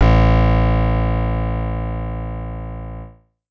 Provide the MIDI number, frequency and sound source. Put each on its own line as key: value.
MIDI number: 33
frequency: 55 Hz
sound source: synthesizer